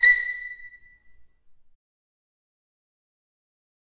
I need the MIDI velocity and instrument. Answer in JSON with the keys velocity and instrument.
{"velocity": 100, "instrument": "acoustic string instrument"}